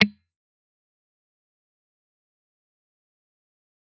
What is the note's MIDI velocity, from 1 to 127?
25